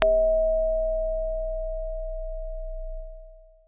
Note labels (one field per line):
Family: keyboard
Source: acoustic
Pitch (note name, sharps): B0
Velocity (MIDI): 75